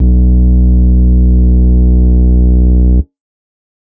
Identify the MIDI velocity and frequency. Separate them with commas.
25, 61.74 Hz